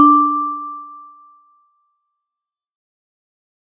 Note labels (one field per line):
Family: mallet percussion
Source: acoustic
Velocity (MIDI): 75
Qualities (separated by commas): fast decay